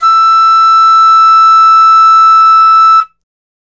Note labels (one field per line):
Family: flute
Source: acoustic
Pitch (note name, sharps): E6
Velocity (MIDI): 75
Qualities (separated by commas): bright